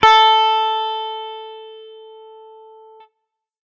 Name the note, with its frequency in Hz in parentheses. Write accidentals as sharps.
A4 (440 Hz)